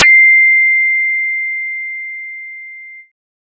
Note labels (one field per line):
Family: bass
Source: synthesizer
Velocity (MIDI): 75